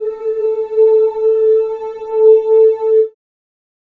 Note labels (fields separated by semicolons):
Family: voice; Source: acoustic; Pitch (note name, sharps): A4; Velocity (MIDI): 127; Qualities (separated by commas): dark, reverb